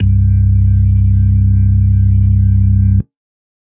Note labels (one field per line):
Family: organ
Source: electronic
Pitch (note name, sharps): C1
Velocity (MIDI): 50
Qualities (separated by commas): dark